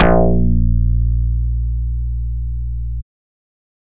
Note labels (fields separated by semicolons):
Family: bass; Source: synthesizer; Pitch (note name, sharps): A#1; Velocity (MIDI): 75